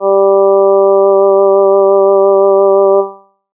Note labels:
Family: reed; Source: synthesizer; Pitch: G3; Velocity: 127

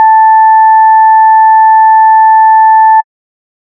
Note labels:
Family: bass; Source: synthesizer; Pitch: A5; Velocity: 127

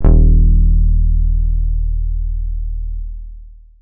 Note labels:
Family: guitar; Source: electronic; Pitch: D#1; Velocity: 50; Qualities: long release

